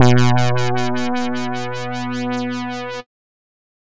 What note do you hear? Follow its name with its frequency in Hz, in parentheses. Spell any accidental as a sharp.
B2 (123.5 Hz)